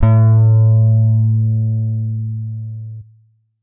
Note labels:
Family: guitar; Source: electronic; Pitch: A2; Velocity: 50; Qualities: distorted

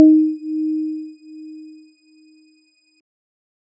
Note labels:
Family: keyboard; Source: electronic; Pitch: D#4; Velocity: 75; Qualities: dark

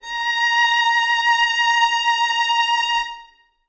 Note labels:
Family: string; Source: acoustic; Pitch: A#5; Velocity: 50; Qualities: bright, reverb

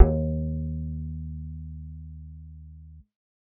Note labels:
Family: bass; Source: synthesizer; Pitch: D#2; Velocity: 100; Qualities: dark, reverb

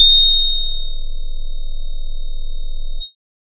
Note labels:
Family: bass; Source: synthesizer; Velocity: 50; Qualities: bright, distorted, multiphonic, tempo-synced

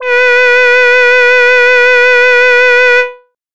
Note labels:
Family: voice; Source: synthesizer; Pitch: B4; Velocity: 100; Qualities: distorted

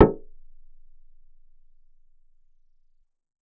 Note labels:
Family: bass; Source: synthesizer; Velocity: 75; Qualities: percussive, reverb

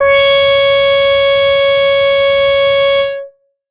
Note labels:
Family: bass; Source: synthesizer; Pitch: C#5; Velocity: 100; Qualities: distorted

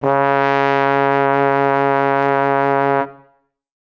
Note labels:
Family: brass; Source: acoustic; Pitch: C#3; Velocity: 100

